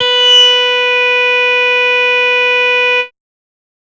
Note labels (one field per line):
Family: bass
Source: synthesizer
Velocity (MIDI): 25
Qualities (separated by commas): bright, distorted, multiphonic